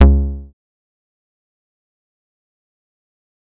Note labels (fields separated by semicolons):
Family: bass; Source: synthesizer; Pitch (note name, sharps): C#2; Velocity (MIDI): 127; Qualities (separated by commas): dark, fast decay, percussive